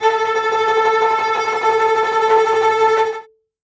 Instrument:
acoustic string instrument